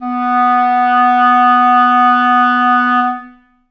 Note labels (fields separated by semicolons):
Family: reed; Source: acoustic; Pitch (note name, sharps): B3; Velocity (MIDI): 75; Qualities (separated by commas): reverb